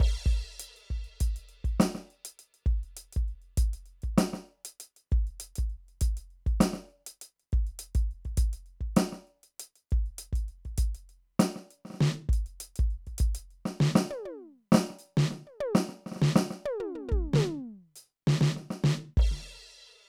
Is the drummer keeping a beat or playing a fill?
beat